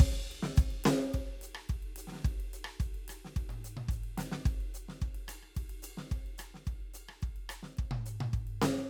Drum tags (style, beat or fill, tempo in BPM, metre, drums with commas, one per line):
calypso
beat
108 BPM
4/4
ride, ride bell, hi-hat pedal, snare, cross-stick, high tom, kick